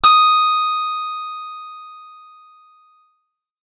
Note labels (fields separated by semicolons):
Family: guitar; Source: acoustic; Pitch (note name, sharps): D#6; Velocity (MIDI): 75; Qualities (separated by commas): bright, distorted